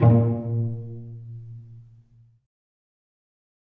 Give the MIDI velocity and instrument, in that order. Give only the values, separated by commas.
100, acoustic string instrument